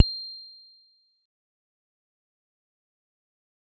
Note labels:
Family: guitar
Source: electronic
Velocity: 50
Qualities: bright, fast decay, percussive, reverb

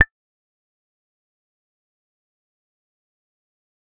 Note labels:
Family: bass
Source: synthesizer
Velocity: 25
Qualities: fast decay, percussive

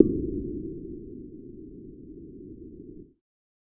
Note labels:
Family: bass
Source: synthesizer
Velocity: 127

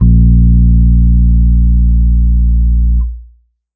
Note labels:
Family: keyboard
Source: electronic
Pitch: A#1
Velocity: 50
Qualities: dark

